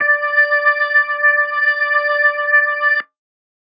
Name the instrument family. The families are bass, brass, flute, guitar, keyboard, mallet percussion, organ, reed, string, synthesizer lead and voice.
organ